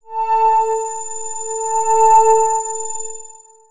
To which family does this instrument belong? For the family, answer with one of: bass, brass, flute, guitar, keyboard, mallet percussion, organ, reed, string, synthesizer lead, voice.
synthesizer lead